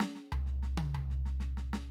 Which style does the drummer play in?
jazz